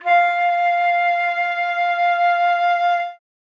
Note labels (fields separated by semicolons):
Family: flute; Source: acoustic; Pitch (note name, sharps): F5; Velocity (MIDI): 100